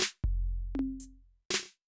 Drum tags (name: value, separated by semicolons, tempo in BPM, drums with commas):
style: rock; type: fill; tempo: 112 BPM; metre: 4/4; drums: hi-hat pedal, snare, high tom, kick